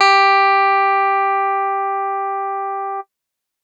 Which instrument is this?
electronic guitar